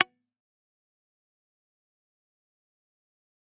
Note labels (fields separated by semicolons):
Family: guitar; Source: electronic; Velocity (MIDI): 25; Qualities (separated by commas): distorted, fast decay, percussive